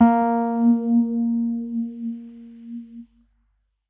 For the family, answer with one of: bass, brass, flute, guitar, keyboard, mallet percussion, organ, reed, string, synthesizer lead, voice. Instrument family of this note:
keyboard